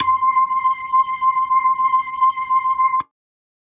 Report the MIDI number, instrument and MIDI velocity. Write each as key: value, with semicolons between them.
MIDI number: 84; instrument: electronic organ; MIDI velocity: 25